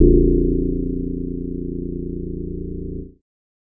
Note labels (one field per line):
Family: bass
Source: synthesizer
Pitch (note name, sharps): A#0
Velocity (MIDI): 25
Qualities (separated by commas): dark